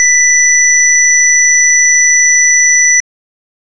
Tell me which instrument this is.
electronic organ